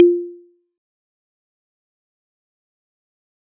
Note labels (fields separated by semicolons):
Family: mallet percussion; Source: acoustic; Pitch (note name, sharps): F4; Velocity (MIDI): 50; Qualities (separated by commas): fast decay, percussive